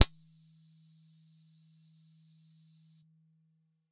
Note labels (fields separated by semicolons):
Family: guitar; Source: electronic; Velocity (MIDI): 127; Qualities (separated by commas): bright, percussive